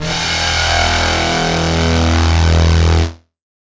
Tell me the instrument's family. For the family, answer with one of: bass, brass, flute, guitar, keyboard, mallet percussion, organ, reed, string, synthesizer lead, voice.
guitar